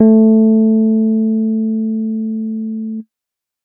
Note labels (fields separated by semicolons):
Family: keyboard; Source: electronic; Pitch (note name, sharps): A3; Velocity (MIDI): 50; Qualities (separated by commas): dark